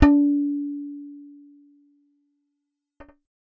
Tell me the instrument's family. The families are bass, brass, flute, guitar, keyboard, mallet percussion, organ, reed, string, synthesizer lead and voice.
bass